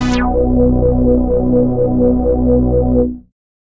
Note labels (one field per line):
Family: bass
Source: synthesizer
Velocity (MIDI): 127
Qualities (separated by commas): bright, distorted